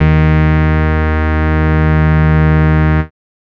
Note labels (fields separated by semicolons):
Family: bass; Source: synthesizer; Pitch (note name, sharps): D#2; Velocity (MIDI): 25; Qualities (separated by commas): bright, distorted